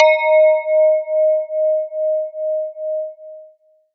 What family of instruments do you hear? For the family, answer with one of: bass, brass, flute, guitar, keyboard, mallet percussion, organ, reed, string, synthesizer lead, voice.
guitar